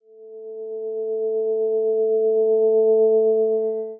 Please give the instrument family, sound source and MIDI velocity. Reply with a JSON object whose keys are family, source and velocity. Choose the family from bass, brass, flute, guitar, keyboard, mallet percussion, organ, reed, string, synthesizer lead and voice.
{"family": "guitar", "source": "electronic", "velocity": 127}